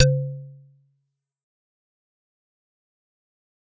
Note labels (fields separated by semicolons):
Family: mallet percussion; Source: acoustic; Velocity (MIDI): 50; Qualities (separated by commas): fast decay, percussive